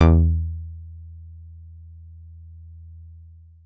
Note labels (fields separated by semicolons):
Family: guitar; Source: synthesizer; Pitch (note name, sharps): E2; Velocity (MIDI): 25; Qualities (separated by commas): long release